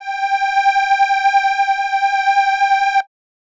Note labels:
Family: reed; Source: acoustic; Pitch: G5; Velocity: 75

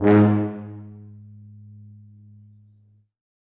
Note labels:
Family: brass; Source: acoustic; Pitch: G#2; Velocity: 75; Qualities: reverb

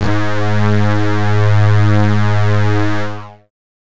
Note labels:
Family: bass; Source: synthesizer; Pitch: G#2; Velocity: 100; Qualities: bright, distorted

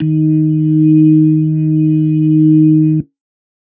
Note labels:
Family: organ; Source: electronic; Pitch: D#3; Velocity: 50; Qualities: dark

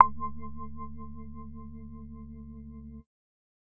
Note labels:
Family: bass; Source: synthesizer; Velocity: 50; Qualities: distorted

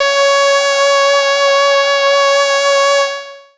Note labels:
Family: voice; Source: synthesizer; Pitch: C#5; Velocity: 100; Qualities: bright, long release

